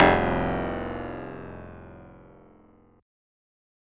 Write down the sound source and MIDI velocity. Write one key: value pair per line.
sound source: synthesizer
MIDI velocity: 127